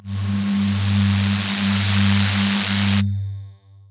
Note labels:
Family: voice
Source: synthesizer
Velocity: 75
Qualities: distorted, long release

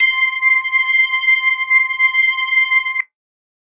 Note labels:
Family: organ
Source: electronic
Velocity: 100

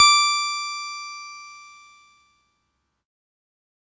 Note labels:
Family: keyboard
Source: electronic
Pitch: D6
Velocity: 75

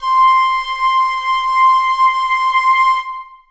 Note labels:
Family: reed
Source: acoustic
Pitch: C6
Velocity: 75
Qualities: reverb

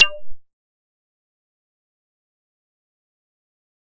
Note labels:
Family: bass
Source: synthesizer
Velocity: 75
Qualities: distorted, fast decay, percussive

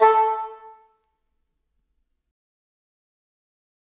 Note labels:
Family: reed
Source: acoustic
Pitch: A4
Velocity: 100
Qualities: fast decay, percussive, reverb

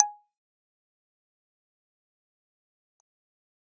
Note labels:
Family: keyboard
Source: electronic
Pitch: G#5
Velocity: 100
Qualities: fast decay, percussive

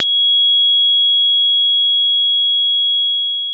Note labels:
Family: mallet percussion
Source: acoustic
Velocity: 127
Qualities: bright, long release

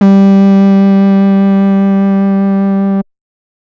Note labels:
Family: bass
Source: synthesizer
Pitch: G3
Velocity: 75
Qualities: distorted

